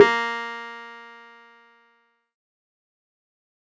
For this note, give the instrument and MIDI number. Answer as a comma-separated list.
electronic keyboard, 58